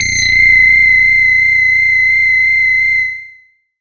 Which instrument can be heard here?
synthesizer bass